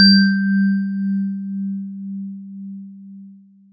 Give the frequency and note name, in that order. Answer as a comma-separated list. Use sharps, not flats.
196 Hz, G3